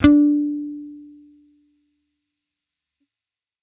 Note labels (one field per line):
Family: bass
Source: electronic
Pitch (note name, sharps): D4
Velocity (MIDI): 100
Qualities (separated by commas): distorted, fast decay